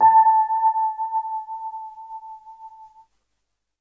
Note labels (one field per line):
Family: keyboard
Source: electronic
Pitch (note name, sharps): A5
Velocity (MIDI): 50